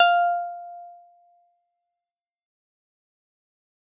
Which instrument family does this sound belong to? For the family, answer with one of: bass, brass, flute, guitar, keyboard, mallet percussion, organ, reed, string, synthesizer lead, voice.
keyboard